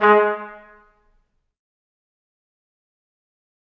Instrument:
acoustic brass instrument